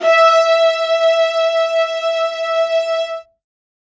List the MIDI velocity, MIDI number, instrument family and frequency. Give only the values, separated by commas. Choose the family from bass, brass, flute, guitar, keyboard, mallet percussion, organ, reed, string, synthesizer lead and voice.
127, 76, string, 659.3 Hz